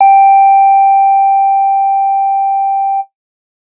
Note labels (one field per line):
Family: guitar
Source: electronic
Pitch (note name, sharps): G5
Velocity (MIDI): 50